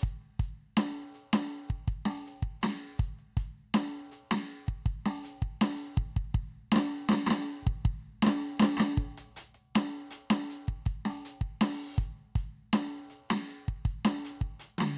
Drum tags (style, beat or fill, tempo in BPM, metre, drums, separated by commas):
funk, beat, 80 BPM, 4/4, crash, ride, closed hi-hat, open hi-hat, hi-hat pedal, snare, high tom, kick